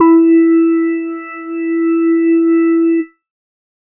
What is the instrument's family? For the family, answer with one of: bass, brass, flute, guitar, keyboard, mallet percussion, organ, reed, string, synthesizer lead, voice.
organ